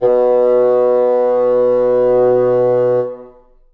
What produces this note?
acoustic reed instrument